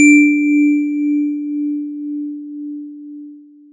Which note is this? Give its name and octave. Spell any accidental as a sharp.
D4